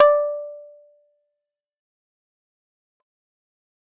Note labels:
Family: keyboard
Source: electronic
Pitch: D5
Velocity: 50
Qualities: fast decay, percussive

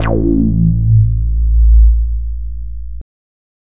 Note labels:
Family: bass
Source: synthesizer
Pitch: A1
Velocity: 50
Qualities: distorted

